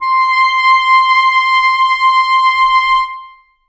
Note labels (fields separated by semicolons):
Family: reed; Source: acoustic; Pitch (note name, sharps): C6; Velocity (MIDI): 127; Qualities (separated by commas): reverb